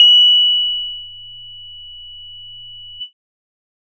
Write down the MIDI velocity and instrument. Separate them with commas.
127, synthesizer bass